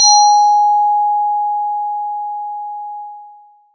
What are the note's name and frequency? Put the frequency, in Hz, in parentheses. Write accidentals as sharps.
G#5 (830.6 Hz)